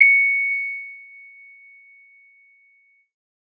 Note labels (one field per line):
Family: keyboard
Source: electronic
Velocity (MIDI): 50